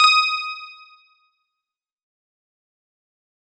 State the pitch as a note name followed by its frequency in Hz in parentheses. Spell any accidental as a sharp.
D#6 (1245 Hz)